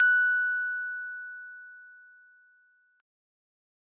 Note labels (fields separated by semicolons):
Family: keyboard; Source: acoustic; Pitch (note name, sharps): F#6; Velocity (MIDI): 50